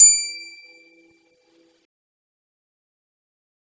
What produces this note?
electronic guitar